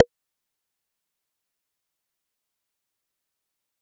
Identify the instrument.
synthesizer bass